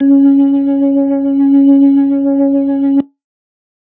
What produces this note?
electronic organ